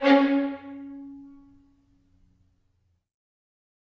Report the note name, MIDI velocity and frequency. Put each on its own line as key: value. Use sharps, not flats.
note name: C#4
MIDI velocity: 127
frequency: 277.2 Hz